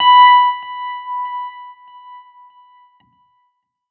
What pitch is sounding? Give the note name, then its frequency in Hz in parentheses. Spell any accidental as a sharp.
B5 (987.8 Hz)